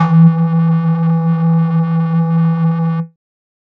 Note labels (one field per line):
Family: flute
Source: synthesizer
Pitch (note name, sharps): E3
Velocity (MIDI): 127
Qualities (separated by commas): distorted